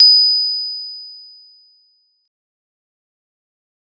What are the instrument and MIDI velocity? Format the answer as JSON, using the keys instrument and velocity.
{"instrument": "acoustic mallet percussion instrument", "velocity": 25}